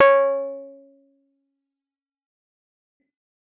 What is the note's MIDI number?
73